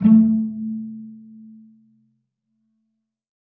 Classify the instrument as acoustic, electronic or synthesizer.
acoustic